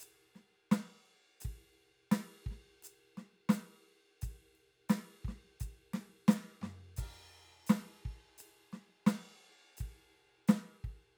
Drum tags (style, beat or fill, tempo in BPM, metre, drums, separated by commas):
rock, beat, 86 BPM, 4/4, crash, ride, hi-hat pedal, snare, floor tom, kick